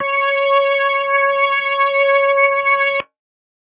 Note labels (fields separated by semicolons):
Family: organ; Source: electronic; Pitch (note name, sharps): C#5; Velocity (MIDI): 25; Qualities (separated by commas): distorted